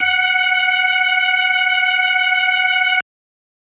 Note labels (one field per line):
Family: organ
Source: electronic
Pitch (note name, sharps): F#5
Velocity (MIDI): 100